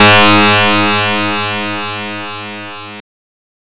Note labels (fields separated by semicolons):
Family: guitar; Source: synthesizer; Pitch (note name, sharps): G#2; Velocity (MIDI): 100; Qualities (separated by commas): bright, distorted